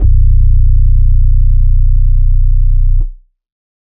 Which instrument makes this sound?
electronic keyboard